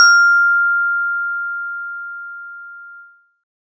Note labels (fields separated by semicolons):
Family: mallet percussion; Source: acoustic; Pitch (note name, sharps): F6; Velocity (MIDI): 50